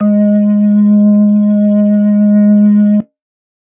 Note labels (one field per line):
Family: organ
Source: electronic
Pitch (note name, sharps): G#3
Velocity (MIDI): 100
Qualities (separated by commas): distorted